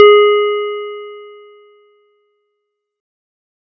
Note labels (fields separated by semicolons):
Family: keyboard; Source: electronic; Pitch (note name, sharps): G#4; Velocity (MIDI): 127; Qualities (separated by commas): distorted